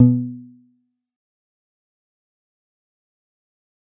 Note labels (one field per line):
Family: guitar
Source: synthesizer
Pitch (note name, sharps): B2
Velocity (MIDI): 25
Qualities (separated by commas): dark, fast decay, percussive